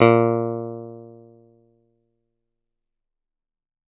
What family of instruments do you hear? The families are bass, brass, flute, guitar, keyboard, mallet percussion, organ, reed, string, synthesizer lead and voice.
guitar